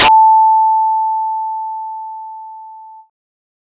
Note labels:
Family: bass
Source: synthesizer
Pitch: A5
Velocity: 127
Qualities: bright

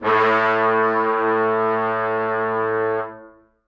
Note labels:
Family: brass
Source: acoustic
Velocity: 25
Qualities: reverb

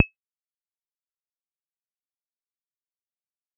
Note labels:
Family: bass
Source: synthesizer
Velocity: 100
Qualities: fast decay, percussive

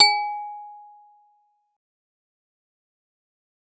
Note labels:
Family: mallet percussion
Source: acoustic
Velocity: 50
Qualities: fast decay

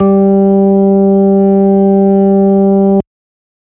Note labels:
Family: organ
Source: electronic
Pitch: G3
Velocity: 127

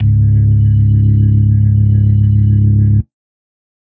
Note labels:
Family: organ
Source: electronic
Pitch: C#1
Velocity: 75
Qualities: distorted

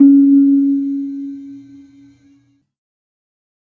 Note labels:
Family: keyboard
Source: electronic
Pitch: C#4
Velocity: 25

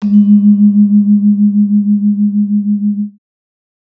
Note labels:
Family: mallet percussion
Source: acoustic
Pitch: G#3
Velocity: 75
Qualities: multiphonic

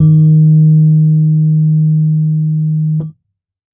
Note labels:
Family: keyboard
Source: electronic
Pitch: D#3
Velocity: 50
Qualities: dark

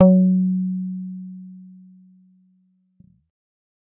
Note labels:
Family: bass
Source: synthesizer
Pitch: F#3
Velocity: 75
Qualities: dark

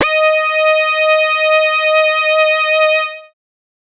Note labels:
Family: bass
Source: synthesizer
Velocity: 100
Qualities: distorted, multiphonic

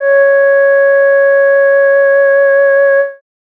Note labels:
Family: voice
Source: synthesizer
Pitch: C#5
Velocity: 50

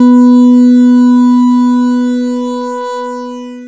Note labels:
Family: bass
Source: synthesizer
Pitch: B3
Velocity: 127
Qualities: bright, distorted, long release

